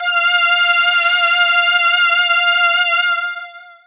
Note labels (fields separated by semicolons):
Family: voice; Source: synthesizer; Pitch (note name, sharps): F5; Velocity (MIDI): 127; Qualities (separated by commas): bright, distorted, long release